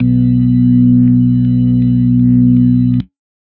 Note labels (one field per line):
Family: organ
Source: electronic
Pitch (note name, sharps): B1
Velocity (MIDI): 127